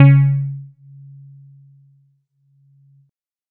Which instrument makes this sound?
electronic keyboard